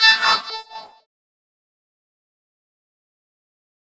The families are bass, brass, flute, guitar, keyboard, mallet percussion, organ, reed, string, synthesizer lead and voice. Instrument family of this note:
keyboard